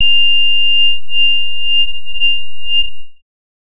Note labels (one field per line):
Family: bass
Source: synthesizer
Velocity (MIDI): 75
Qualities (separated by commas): bright, distorted, non-linear envelope